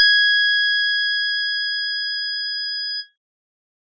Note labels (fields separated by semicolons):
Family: organ; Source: electronic; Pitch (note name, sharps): G#6; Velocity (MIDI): 50; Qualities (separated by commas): bright